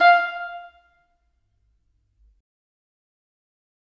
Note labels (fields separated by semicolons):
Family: reed; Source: acoustic; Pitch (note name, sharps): F5; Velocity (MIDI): 75; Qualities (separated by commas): fast decay, percussive, reverb